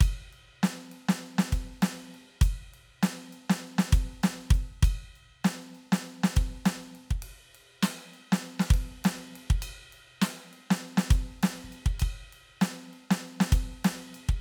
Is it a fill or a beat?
beat